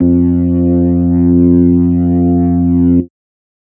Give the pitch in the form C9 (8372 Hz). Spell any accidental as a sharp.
F2 (87.31 Hz)